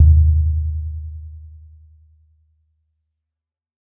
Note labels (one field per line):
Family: mallet percussion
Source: acoustic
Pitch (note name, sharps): D#2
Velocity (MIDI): 75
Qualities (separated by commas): dark, reverb